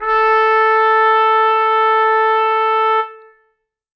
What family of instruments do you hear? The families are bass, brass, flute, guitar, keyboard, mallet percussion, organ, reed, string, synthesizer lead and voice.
brass